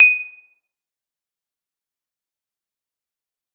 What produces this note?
acoustic mallet percussion instrument